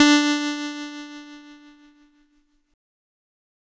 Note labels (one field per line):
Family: keyboard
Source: electronic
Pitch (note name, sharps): D4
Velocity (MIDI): 75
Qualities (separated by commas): bright, distorted